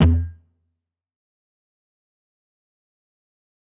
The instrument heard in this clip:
electronic guitar